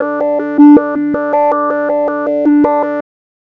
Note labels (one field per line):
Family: bass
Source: synthesizer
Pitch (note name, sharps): D4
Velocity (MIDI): 25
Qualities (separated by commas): tempo-synced